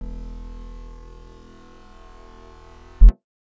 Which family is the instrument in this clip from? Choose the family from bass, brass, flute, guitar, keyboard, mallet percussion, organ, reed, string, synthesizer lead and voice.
guitar